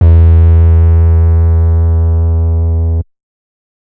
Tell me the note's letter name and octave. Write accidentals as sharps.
E2